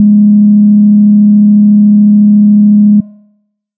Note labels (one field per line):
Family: bass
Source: synthesizer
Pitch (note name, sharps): G#3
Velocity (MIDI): 75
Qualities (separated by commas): dark